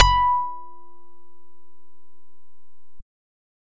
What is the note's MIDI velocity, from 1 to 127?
100